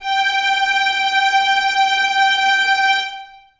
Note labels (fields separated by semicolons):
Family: string; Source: acoustic; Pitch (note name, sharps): G5; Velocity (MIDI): 75; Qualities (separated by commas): non-linear envelope, reverb